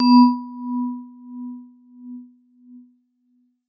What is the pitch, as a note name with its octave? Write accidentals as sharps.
B3